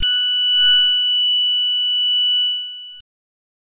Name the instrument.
synthesizer voice